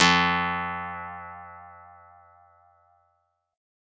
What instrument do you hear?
acoustic guitar